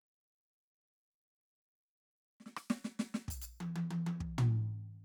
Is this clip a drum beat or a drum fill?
fill